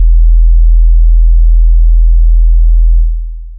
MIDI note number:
28